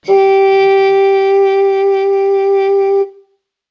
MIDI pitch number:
67